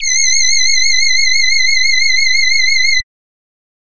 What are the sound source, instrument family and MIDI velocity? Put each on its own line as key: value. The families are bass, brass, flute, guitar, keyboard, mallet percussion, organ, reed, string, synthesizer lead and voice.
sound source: synthesizer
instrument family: voice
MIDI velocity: 50